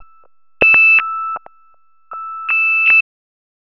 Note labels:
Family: bass; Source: synthesizer; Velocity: 25; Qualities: tempo-synced

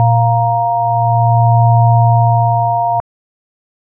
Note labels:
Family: organ; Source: electronic; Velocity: 100

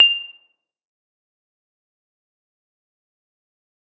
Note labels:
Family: mallet percussion; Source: acoustic; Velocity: 50; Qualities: bright, fast decay, percussive, reverb

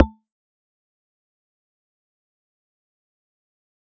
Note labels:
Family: mallet percussion; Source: electronic; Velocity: 50; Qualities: fast decay, percussive

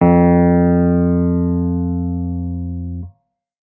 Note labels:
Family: keyboard; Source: electronic; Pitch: F2; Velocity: 75; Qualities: distorted

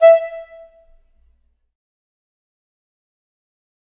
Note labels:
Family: reed; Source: acoustic; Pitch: E5; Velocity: 25; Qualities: fast decay, percussive, reverb

